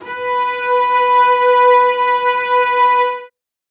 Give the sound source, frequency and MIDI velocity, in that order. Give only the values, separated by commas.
acoustic, 493.9 Hz, 100